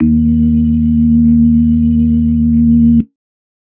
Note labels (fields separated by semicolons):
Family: organ; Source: electronic; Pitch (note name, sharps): D#2; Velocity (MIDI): 100; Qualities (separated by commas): dark